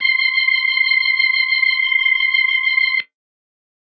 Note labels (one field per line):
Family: organ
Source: electronic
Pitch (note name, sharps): C6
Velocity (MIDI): 50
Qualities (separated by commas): reverb